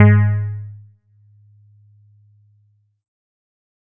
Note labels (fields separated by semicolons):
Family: keyboard; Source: electronic; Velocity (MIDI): 100